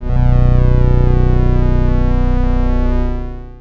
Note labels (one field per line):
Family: organ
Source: electronic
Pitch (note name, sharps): B0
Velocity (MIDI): 25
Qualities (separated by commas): distorted, long release